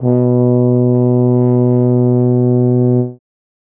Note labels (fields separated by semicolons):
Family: brass; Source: acoustic; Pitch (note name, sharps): B2; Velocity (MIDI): 25; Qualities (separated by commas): dark